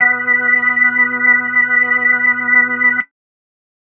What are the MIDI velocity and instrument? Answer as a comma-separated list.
127, electronic organ